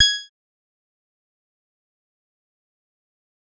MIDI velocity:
100